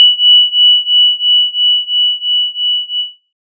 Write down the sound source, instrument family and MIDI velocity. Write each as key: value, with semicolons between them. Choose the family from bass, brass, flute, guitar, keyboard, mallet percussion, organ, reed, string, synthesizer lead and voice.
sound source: synthesizer; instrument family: synthesizer lead; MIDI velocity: 75